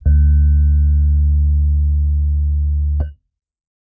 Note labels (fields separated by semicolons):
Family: keyboard; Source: electronic; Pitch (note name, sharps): D2; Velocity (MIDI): 25; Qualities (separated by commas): dark